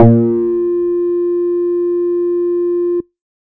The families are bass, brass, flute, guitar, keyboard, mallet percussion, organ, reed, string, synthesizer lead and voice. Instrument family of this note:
bass